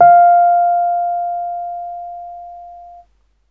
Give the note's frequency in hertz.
698.5 Hz